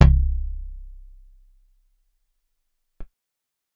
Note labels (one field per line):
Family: guitar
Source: acoustic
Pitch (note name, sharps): C1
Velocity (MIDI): 50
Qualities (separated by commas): dark